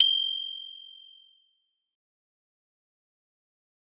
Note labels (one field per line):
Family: mallet percussion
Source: acoustic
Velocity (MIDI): 50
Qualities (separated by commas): bright, fast decay